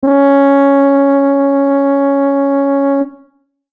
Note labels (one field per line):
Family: brass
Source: acoustic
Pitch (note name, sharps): C#4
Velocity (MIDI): 127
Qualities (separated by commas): dark